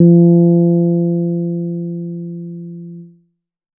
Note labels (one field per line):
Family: bass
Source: synthesizer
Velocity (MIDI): 75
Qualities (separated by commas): dark